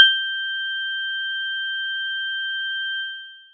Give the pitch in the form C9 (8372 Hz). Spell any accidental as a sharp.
G6 (1568 Hz)